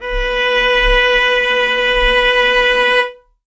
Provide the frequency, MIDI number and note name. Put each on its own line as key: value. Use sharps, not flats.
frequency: 493.9 Hz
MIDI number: 71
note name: B4